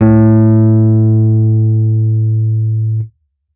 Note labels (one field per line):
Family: keyboard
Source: electronic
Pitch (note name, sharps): A2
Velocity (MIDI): 100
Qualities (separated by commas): dark, distorted